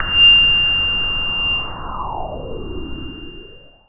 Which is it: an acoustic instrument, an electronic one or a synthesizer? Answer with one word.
synthesizer